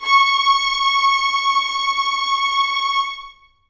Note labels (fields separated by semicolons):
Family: string; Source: acoustic; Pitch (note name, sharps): C#6; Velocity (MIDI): 75; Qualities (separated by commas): reverb